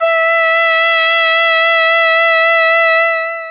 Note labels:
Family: voice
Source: synthesizer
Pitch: E5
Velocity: 127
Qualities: bright, distorted, long release

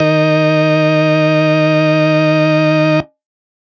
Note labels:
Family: organ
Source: electronic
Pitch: D#3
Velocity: 75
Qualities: distorted

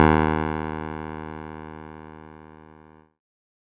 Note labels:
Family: keyboard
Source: electronic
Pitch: D#2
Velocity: 127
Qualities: distorted

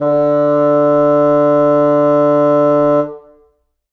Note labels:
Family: reed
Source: acoustic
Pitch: D3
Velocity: 100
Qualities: reverb

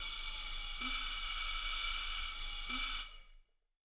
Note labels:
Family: reed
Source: acoustic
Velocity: 75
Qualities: bright, reverb

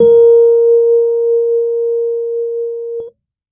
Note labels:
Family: keyboard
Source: electronic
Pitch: A#4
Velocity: 50

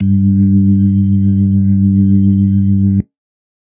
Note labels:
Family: organ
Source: electronic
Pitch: G2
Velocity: 100

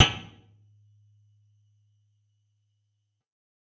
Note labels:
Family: guitar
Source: electronic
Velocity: 50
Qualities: percussive, reverb

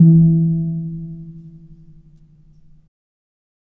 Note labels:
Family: mallet percussion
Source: acoustic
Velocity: 50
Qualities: reverb

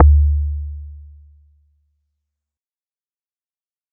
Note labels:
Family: mallet percussion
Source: acoustic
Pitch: D2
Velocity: 75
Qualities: fast decay

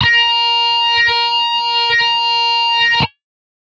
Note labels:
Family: guitar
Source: electronic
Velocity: 50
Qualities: bright, distorted

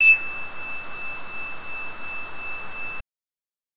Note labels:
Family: bass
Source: synthesizer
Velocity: 50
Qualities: bright, distorted

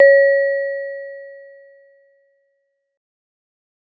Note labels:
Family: mallet percussion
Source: acoustic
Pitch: C#5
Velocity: 25

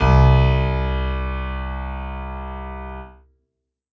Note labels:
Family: keyboard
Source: acoustic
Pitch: C2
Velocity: 100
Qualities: reverb

